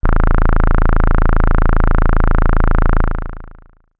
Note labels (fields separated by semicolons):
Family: bass; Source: synthesizer; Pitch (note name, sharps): A0; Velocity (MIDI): 75; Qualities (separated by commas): bright, distorted, long release